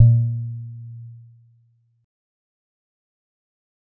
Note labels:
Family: mallet percussion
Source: acoustic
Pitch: A#2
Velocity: 25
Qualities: dark, fast decay

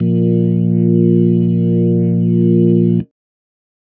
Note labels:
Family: organ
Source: electronic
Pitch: A#1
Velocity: 75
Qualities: dark

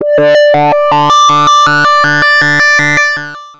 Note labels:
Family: bass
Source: synthesizer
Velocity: 75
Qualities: distorted, long release, multiphonic, tempo-synced

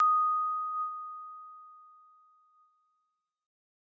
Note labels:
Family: keyboard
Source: electronic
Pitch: D#6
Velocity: 50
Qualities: bright

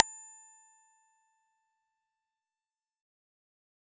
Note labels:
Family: bass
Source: synthesizer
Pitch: A5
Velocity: 75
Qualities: fast decay, percussive

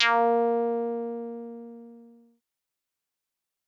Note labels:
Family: synthesizer lead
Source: synthesizer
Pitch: A#3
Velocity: 127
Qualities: distorted, fast decay

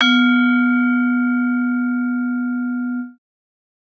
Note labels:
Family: mallet percussion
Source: acoustic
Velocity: 50

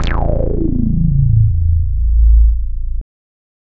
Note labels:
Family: bass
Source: synthesizer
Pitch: A0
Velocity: 75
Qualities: distorted

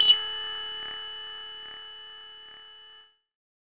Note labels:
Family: bass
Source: synthesizer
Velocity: 100

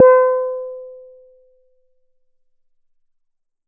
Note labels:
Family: bass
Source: synthesizer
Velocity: 127

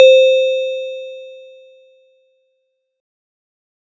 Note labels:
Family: mallet percussion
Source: acoustic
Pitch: C5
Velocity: 50

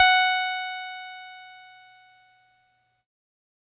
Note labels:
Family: keyboard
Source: electronic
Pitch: F#5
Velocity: 100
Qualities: bright, distorted

